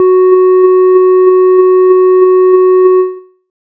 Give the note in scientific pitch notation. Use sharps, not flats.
F#4